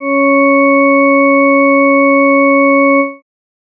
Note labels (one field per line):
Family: organ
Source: electronic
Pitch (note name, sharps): C#4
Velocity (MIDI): 75